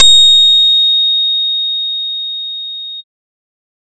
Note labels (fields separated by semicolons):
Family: bass; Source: synthesizer; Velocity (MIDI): 25; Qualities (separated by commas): bright, distorted